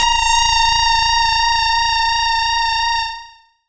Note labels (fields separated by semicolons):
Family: bass; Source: synthesizer; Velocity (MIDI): 100; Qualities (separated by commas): bright, distorted, tempo-synced